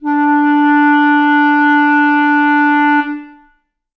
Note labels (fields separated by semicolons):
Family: reed; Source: acoustic; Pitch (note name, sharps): D4; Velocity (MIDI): 75; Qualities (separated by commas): reverb